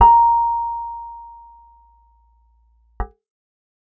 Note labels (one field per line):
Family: guitar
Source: acoustic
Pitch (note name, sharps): A#5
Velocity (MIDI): 50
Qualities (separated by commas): dark